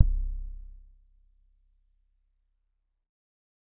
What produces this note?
electronic keyboard